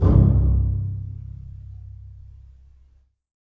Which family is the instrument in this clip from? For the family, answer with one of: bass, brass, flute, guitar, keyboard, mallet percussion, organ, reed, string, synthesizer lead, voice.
string